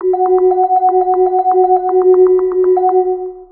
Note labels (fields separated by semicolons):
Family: mallet percussion; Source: synthesizer; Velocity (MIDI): 75; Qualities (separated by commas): dark, long release, multiphonic, percussive, tempo-synced